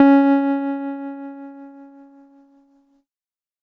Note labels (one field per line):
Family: keyboard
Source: electronic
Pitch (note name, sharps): C#4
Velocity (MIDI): 127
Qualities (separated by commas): distorted